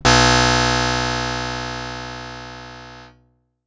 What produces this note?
acoustic guitar